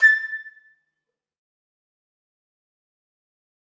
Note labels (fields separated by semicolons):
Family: flute; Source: acoustic; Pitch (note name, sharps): A6; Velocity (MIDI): 100; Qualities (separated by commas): fast decay, percussive, reverb